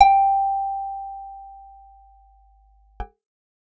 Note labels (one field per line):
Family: guitar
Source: acoustic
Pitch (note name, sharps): G5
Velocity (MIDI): 100